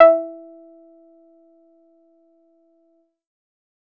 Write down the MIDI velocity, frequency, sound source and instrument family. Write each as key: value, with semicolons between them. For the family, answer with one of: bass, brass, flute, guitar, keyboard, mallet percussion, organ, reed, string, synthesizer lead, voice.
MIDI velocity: 75; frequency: 659.3 Hz; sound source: synthesizer; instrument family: bass